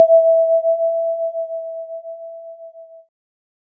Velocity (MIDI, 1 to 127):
75